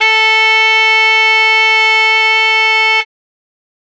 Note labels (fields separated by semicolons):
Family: reed; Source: acoustic; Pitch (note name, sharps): A4; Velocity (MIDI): 127